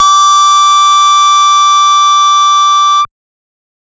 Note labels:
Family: bass; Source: synthesizer; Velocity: 100; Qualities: bright, distorted, multiphonic

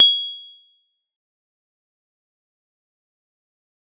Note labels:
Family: mallet percussion; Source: acoustic; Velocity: 25; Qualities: bright, fast decay, percussive

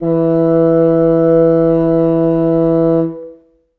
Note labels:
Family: reed; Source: acoustic; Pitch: E3; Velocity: 25; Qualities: reverb

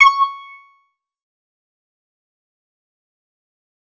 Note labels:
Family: bass; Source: synthesizer; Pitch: C#6; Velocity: 100; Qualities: distorted, fast decay, percussive

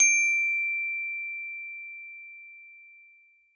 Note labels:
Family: mallet percussion; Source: acoustic; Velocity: 25; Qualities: reverb

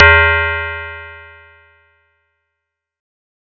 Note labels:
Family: mallet percussion; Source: acoustic; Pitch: E2; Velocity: 127; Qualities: bright

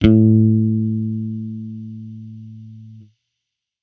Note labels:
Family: bass; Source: electronic; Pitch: A2; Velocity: 25; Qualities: distorted

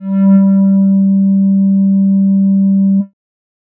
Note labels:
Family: bass; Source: synthesizer; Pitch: G3; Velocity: 100; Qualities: dark

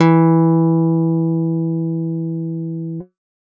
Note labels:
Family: guitar; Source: electronic; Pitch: E3; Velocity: 75

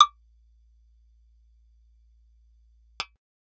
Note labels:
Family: bass; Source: synthesizer; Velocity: 100; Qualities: percussive

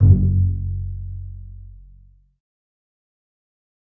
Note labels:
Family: string; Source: acoustic; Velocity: 100; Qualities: dark, fast decay, reverb

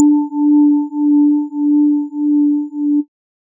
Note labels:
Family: organ; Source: electronic; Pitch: D4; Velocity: 75; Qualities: dark

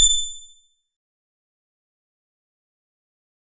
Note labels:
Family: guitar; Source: acoustic; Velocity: 50; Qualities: bright, distorted, fast decay, percussive

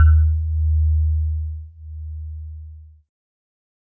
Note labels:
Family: keyboard; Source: electronic; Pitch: D#2; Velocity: 75; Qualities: multiphonic

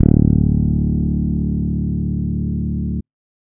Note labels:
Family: bass; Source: electronic; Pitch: D1; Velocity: 127

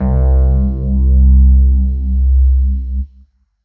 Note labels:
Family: keyboard; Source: electronic; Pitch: C2; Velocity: 75; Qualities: distorted

